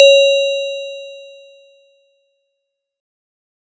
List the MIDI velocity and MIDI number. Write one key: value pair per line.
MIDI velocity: 100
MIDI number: 73